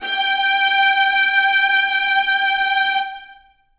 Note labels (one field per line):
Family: string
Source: acoustic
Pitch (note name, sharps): G5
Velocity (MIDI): 100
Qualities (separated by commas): bright, reverb